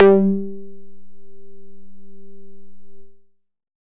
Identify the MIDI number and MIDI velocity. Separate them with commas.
55, 25